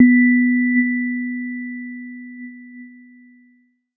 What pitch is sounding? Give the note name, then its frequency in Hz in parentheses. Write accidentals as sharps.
B3 (246.9 Hz)